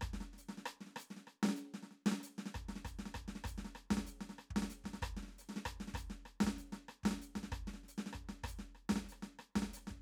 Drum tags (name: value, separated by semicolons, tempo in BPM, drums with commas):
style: maracatu; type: beat; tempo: 96 BPM; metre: 4/4; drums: hi-hat pedal, snare, cross-stick, kick